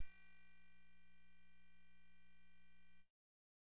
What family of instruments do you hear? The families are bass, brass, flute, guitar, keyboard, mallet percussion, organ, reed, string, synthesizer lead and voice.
bass